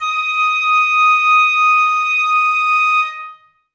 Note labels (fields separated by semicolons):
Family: flute; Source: acoustic; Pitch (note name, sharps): D#6; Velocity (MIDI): 127; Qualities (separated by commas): reverb